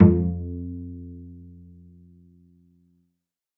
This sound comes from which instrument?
acoustic string instrument